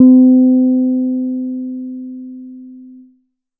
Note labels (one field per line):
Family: bass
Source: synthesizer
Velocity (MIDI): 50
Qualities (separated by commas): dark